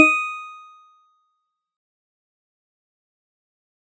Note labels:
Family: mallet percussion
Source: acoustic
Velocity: 127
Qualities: fast decay, percussive

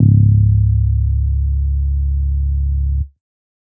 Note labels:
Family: bass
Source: synthesizer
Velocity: 127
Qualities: dark

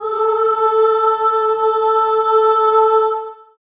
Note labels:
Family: voice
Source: acoustic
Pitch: A4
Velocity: 50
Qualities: long release, reverb

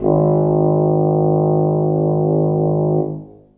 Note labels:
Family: brass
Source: acoustic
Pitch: G#1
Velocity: 25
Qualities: reverb

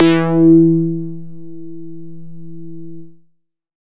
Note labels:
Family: bass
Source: synthesizer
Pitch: E3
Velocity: 50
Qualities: distorted

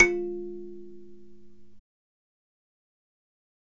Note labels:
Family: mallet percussion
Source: acoustic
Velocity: 100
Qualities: fast decay, reverb

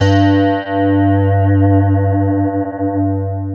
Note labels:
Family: guitar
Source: electronic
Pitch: G2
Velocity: 100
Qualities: long release, multiphonic, non-linear envelope

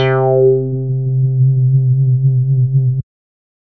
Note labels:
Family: bass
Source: synthesizer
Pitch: C3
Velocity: 127

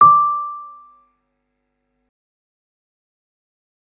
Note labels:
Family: keyboard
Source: electronic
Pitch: D6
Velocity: 50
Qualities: fast decay

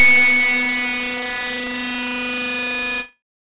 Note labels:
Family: bass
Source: synthesizer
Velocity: 127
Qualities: bright, distorted

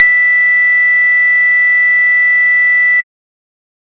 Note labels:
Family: bass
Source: synthesizer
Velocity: 50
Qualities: distorted, tempo-synced

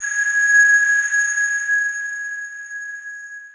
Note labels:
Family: mallet percussion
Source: electronic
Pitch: G#6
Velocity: 25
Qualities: bright, long release, non-linear envelope

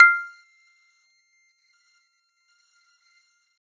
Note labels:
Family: mallet percussion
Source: acoustic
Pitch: F6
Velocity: 127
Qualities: multiphonic, percussive

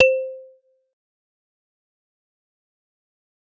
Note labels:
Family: mallet percussion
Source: acoustic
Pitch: C5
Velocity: 75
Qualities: fast decay, percussive

